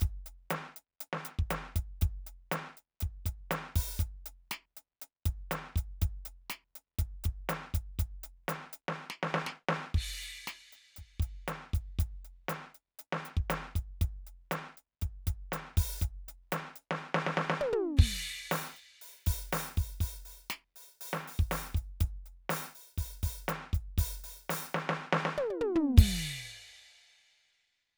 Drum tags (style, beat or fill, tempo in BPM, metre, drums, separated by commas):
rock, beat, 120 BPM, 4/4, crash, ride, closed hi-hat, open hi-hat, hi-hat pedal, snare, high tom, mid tom, floor tom, kick